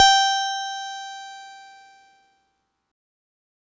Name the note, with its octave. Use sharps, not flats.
G5